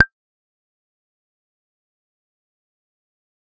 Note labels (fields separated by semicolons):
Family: bass; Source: synthesizer; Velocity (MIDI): 75; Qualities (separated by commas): fast decay, percussive